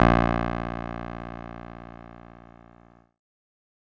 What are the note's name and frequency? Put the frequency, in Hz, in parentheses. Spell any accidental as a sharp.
A#1 (58.27 Hz)